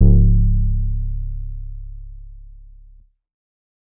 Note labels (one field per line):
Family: bass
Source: synthesizer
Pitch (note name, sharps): C#1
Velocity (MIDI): 100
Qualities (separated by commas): dark